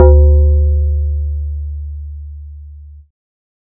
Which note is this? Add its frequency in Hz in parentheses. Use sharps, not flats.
D2 (73.42 Hz)